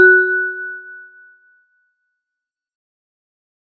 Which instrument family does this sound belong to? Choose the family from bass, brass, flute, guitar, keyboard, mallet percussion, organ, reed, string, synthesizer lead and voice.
mallet percussion